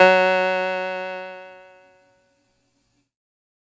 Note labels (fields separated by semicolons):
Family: keyboard; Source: electronic; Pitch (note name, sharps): F#3; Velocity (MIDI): 127; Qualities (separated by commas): bright, distorted